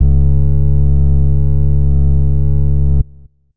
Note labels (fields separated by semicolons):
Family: flute; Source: acoustic; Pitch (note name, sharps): C#2; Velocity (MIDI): 75; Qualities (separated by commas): dark